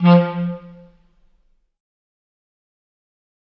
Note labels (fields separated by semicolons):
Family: reed; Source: acoustic; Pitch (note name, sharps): F3; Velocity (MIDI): 75; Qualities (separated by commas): fast decay, reverb